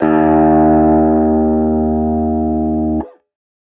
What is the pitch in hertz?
77.78 Hz